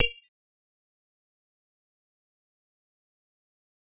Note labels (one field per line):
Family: mallet percussion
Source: synthesizer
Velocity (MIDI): 25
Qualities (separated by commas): fast decay, multiphonic, percussive